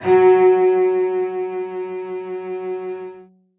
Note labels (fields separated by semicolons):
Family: string; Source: acoustic; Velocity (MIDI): 127; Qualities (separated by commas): reverb